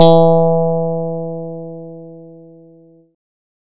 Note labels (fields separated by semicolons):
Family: bass; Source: synthesizer; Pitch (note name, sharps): E3; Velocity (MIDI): 100